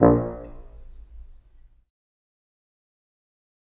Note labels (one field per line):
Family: reed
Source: acoustic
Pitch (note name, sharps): A#1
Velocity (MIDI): 25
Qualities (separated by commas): fast decay, percussive, reverb